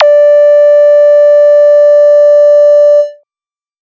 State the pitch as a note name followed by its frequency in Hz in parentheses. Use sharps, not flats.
D5 (587.3 Hz)